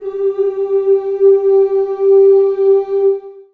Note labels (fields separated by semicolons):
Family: voice; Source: acoustic; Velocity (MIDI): 75; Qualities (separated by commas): long release, reverb